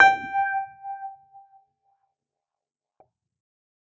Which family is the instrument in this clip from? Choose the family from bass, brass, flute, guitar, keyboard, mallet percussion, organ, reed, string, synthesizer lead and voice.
keyboard